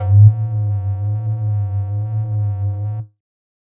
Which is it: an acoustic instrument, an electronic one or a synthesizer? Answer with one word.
synthesizer